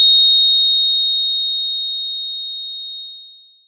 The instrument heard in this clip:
electronic mallet percussion instrument